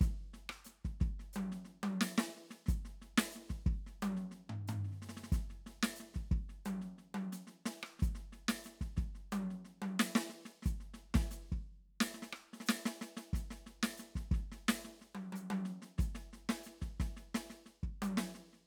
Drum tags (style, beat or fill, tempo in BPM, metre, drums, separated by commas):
folk rock, beat, 90 BPM, 4/4, hi-hat pedal, snare, cross-stick, high tom, floor tom, kick